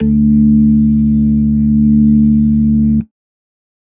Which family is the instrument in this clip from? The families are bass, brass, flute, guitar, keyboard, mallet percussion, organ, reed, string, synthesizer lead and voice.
organ